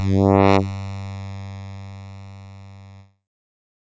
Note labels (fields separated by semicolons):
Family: keyboard; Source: synthesizer; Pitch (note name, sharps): G2; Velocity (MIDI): 50; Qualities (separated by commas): bright, distorted